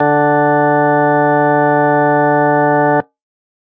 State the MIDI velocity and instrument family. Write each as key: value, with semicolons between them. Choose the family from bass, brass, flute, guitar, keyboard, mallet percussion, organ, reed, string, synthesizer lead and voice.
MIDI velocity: 100; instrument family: organ